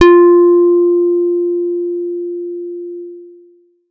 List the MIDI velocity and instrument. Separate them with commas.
75, electronic guitar